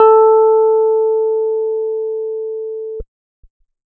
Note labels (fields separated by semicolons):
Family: keyboard; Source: electronic; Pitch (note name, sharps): A4; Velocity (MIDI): 75